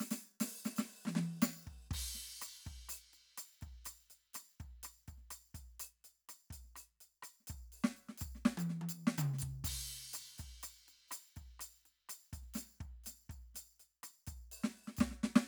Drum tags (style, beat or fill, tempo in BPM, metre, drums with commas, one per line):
cha-cha
beat
124 BPM
4/4
crash, percussion, snare, cross-stick, high tom, mid tom, kick